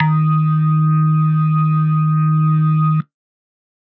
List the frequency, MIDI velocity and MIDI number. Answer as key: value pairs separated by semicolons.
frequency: 155.6 Hz; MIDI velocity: 127; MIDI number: 51